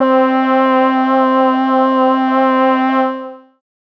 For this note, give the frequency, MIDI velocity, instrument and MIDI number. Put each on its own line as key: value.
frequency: 261.6 Hz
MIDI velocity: 127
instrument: synthesizer voice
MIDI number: 60